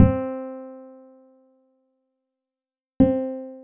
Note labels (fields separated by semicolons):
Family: guitar; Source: acoustic; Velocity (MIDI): 50; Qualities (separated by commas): dark